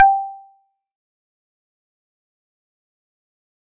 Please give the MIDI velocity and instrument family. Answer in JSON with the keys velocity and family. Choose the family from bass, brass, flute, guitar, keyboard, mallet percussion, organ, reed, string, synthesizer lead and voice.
{"velocity": 100, "family": "mallet percussion"}